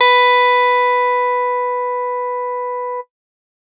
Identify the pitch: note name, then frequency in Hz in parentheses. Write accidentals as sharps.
B4 (493.9 Hz)